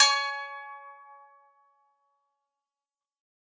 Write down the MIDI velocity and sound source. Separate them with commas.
127, acoustic